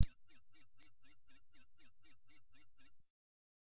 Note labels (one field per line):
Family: bass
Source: synthesizer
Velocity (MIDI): 100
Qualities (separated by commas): bright, distorted, tempo-synced